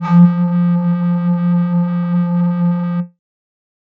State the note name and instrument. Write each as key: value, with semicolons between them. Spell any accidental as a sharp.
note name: F3; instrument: synthesizer flute